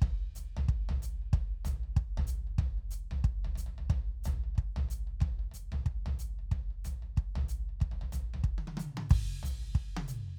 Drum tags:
swing
beat
185 BPM
4/4
crash, hi-hat pedal, high tom, floor tom, kick

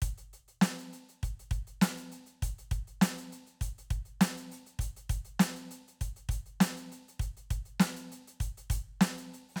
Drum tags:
rock
beat
100 BPM
4/4
closed hi-hat, open hi-hat, hi-hat pedal, snare, kick

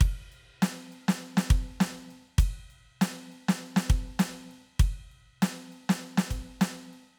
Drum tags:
rock
beat
100 BPM
4/4
ride, ride bell, snare, kick

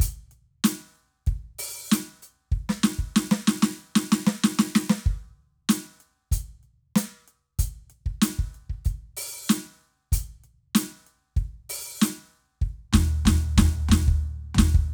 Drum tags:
funk
beat
95 BPM
4/4
closed hi-hat, open hi-hat, hi-hat pedal, snare, floor tom, kick

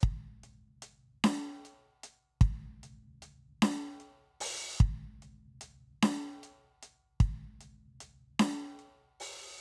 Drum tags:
rock
beat
50 BPM
4/4
closed hi-hat, open hi-hat, hi-hat pedal, snare, kick

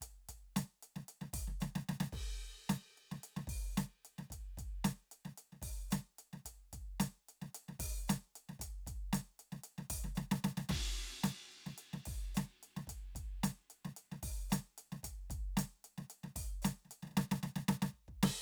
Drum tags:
funk
beat
112 BPM
4/4
crash, ride, closed hi-hat, open hi-hat, hi-hat pedal, snare, kick

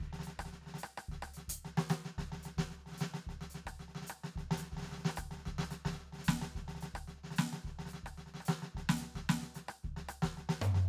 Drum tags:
Brazilian baião
beat
110 BPM
4/4
closed hi-hat, hi-hat pedal, snare, cross-stick, floor tom, kick

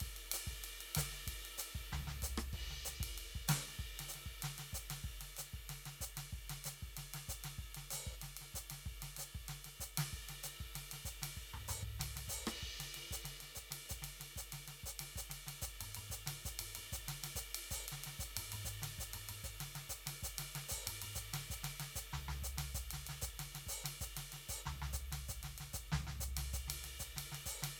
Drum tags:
Brazilian baião
beat
95 BPM
4/4
ride, hi-hat pedal, snare, cross-stick, high tom, floor tom, kick

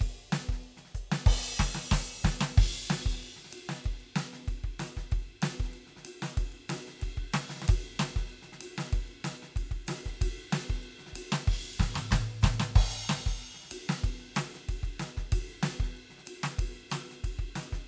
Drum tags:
Afrobeat
beat
94 BPM
4/4
crash, ride, ride bell, open hi-hat, hi-hat pedal, snare, cross-stick, mid tom, kick

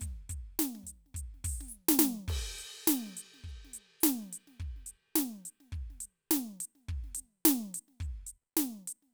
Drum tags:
soul
beat
105 BPM
4/4
crash, closed hi-hat, open hi-hat, hi-hat pedal, snare, kick

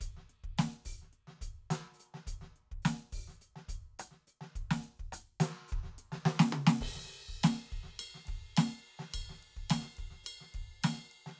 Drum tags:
rock
beat
105 BPM
4/4
crash, ride, ride bell, closed hi-hat, open hi-hat, hi-hat pedal, snare, cross-stick, high tom, kick

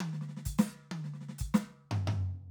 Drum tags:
funk
fill
95 BPM
4/4
closed hi-hat, hi-hat pedal, snare, high tom, floor tom, kick

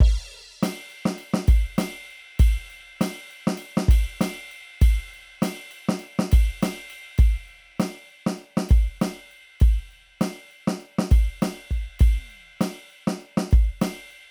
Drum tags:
rock
beat
100 BPM
4/4
crash, ride, ride bell, snare, floor tom, kick

